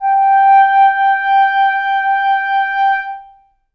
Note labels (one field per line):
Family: reed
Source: acoustic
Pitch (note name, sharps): G5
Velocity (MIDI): 50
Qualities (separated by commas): reverb